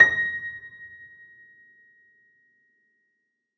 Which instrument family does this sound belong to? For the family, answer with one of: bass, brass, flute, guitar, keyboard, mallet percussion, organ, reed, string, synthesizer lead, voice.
keyboard